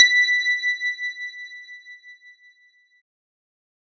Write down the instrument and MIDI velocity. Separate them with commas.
electronic keyboard, 25